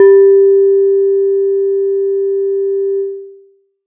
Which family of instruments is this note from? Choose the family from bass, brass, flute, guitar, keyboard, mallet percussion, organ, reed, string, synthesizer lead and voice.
mallet percussion